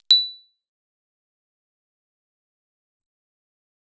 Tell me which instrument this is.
synthesizer bass